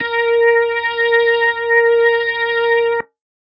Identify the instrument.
electronic organ